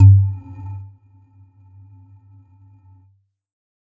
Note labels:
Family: mallet percussion; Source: electronic; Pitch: G2; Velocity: 75; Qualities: dark, non-linear envelope, percussive

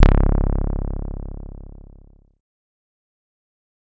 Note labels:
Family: bass; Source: synthesizer; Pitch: C#1; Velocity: 75; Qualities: distorted, fast decay

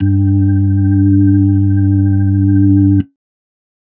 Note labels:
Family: organ; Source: electronic; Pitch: G2; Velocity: 50; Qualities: dark

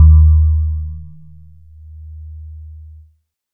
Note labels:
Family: keyboard; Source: electronic; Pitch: D#2; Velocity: 50

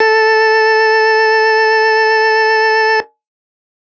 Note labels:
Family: organ; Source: electronic; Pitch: A4; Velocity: 127

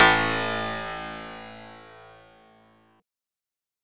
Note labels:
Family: synthesizer lead; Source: synthesizer; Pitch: A1; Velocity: 127; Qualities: bright, distorted

